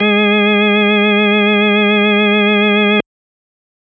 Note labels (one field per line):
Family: organ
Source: electronic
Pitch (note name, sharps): G#3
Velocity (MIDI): 100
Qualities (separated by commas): distorted